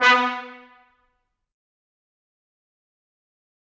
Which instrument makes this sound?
acoustic brass instrument